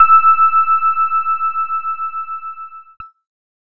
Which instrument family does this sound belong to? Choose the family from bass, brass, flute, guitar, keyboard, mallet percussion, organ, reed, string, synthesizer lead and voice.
keyboard